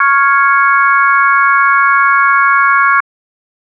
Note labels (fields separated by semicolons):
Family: organ; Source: electronic; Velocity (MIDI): 127